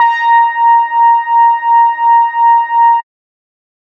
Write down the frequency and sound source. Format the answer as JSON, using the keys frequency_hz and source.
{"frequency_hz": 932.3, "source": "synthesizer"}